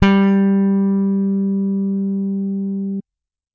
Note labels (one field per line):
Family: bass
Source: electronic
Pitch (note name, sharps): G3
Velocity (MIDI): 127